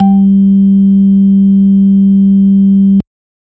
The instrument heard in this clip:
electronic organ